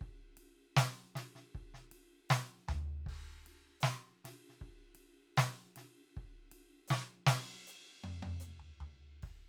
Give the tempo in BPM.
78 BPM